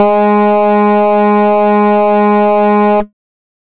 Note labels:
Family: bass; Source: synthesizer; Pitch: G#3; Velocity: 127; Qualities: distorted, multiphonic, tempo-synced

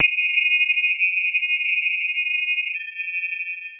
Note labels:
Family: mallet percussion; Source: synthesizer; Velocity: 127; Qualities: bright, long release, multiphonic

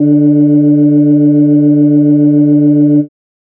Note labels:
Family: organ; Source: electronic; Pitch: D3; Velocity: 50

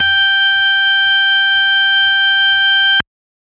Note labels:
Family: organ; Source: electronic; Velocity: 127

